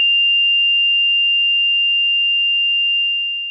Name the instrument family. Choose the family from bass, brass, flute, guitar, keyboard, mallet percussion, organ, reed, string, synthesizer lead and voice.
synthesizer lead